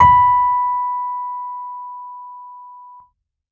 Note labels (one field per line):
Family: keyboard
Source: electronic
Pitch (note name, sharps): B5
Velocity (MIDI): 127